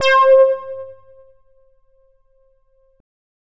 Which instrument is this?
synthesizer bass